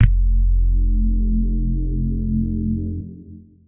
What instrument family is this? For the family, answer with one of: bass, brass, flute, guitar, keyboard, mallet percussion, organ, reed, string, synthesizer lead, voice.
guitar